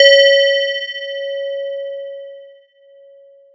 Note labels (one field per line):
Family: mallet percussion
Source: electronic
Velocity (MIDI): 100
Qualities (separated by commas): multiphonic